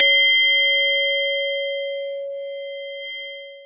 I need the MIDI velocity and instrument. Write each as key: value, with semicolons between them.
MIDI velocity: 127; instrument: acoustic mallet percussion instrument